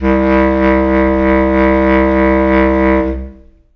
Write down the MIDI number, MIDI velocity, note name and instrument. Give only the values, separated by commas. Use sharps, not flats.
36, 50, C2, acoustic reed instrument